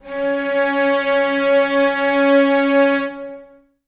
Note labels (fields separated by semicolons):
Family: string; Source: acoustic; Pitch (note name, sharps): C#4; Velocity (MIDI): 25; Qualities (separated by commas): long release, reverb